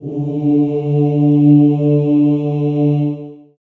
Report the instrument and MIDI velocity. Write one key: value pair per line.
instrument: acoustic voice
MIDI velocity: 50